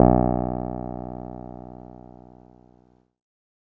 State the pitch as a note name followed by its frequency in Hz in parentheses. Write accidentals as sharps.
B1 (61.74 Hz)